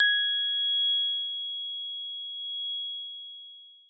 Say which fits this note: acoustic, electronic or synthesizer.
acoustic